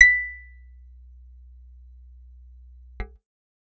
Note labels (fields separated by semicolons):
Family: guitar; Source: acoustic; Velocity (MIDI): 127; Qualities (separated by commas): percussive